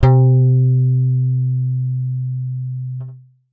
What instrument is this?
synthesizer bass